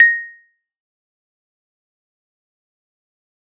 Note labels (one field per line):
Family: keyboard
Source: electronic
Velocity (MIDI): 75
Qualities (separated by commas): fast decay, percussive